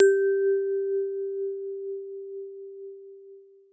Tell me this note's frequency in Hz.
392 Hz